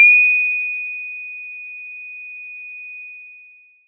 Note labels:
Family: mallet percussion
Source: acoustic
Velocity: 50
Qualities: bright, long release

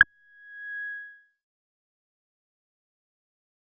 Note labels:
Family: bass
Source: synthesizer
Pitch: G#6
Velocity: 50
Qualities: fast decay

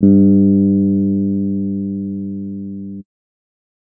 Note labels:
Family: keyboard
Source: electronic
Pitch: G2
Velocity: 25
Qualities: dark

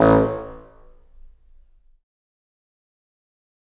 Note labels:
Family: reed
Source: acoustic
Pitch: A1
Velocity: 127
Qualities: fast decay, percussive, reverb

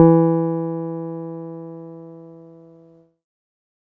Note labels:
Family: keyboard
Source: electronic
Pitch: E3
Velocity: 25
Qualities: dark

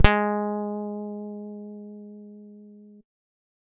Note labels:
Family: guitar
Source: electronic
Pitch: G#3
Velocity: 127

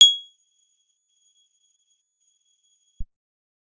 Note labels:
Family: guitar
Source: acoustic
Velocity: 75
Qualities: bright, percussive

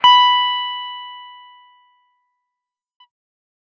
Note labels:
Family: guitar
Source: electronic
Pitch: B5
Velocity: 75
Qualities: distorted, fast decay

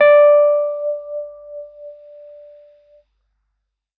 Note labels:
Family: keyboard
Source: electronic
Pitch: D5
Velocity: 75

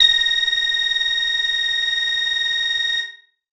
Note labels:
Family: keyboard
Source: electronic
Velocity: 100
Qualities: distorted

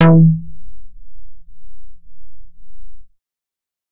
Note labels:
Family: bass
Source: synthesizer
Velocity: 100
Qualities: distorted

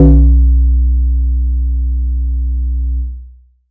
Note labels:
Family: mallet percussion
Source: acoustic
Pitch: B1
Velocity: 127

